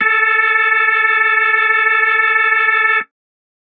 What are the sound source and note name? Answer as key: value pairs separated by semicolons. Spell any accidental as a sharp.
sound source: electronic; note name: A4